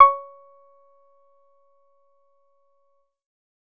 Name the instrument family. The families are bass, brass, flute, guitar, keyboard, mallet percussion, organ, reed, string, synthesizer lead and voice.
bass